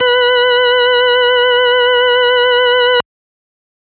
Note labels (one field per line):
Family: organ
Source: electronic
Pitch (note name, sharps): B4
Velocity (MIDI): 127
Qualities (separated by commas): distorted